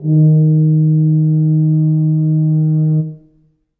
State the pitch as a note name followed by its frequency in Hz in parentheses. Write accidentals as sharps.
D#3 (155.6 Hz)